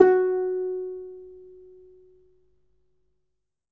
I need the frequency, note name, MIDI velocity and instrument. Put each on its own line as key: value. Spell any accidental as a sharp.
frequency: 370 Hz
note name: F#4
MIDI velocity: 50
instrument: acoustic guitar